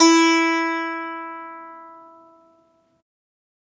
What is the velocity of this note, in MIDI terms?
100